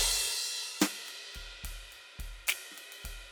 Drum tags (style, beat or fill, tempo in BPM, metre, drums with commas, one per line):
blues shuffle
beat
72 BPM
4/4
ride, hi-hat pedal, snare, kick